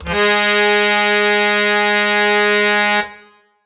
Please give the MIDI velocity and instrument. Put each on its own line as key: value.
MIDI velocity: 25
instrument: acoustic reed instrument